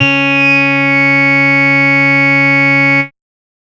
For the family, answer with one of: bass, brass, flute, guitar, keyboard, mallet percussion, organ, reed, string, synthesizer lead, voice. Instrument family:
bass